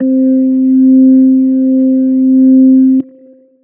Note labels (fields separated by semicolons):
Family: organ; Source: electronic; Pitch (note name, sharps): C4; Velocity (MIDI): 25; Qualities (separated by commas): dark, long release